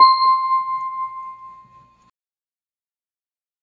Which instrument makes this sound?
electronic organ